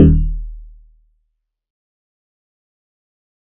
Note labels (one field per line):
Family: guitar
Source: synthesizer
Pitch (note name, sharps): D#1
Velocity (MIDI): 127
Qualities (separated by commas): dark, fast decay, percussive